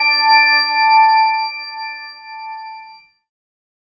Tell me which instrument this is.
synthesizer keyboard